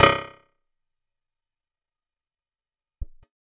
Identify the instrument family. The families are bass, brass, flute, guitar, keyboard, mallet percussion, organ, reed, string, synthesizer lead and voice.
guitar